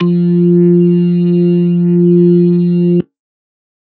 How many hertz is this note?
174.6 Hz